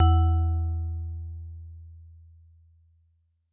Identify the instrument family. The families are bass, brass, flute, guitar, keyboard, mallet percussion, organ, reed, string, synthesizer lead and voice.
mallet percussion